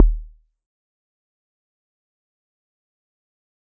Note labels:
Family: mallet percussion; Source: acoustic; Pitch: D#1; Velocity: 75; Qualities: fast decay, percussive

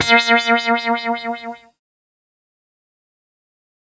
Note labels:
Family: keyboard; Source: synthesizer; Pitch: A#3; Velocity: 100; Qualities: distorted, fast decay

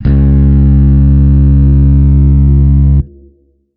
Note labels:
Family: guitar; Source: electronic; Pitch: C#2; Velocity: 75; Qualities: distorted

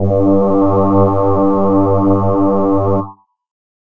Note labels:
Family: voice; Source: synthesizer; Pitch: G2; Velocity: 127; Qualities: multiphonic

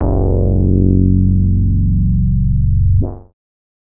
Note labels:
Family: bass; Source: synthesizer; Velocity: 25; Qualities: distorted, multiphonic

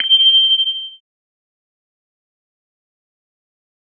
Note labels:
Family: organ; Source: electronic; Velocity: 75; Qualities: bright, fast decay

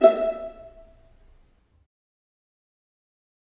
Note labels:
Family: string; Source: acoustic; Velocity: 50; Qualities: dark, fast decay, percussive, reverb

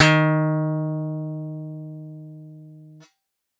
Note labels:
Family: guitar; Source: synthesizer; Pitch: D#3; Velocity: 100

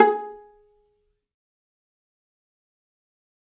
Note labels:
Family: string; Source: acoustic; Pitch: G#4; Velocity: 100; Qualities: dark, fast decay, percussive, reverb

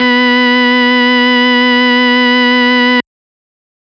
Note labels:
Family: organ; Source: electronic; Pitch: B3; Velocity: 75; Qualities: bright, distorted

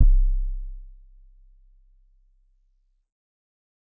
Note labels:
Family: keyboard; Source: electronic; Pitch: C1; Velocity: 100; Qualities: dark

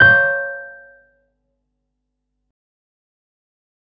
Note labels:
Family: keyboard; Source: electronic; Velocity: 127; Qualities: fast decay

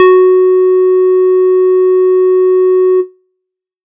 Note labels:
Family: bass; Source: synthesizer; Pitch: F#4; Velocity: 75

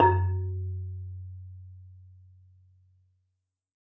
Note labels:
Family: mallet percussion; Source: acoustic; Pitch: F#2; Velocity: 25; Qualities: dark, reverb

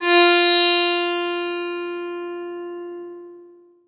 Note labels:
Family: guitar; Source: acoustic; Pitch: F4; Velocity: 100; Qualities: bright, long release, reverb

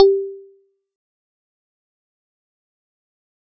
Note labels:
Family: mallet percussion; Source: acoustic; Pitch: G4; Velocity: 50; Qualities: fast decay, percussive

